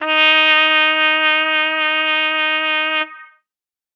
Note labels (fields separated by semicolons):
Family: brass; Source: acoustic; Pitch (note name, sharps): D#4; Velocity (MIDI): 100; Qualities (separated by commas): distorted